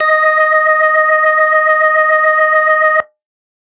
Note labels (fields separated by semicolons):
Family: organ; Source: electronic; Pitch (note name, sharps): D#5; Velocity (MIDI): 100